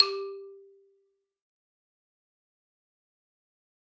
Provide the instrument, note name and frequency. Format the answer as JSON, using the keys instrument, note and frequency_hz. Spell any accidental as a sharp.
{"instrument": "acoustic mallet percussion instrument", "note": "G4", "frequency_hz": 392}